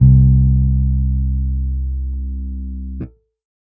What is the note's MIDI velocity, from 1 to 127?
75